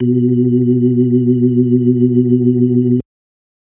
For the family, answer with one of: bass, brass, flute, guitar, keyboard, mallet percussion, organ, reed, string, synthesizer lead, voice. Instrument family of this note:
organ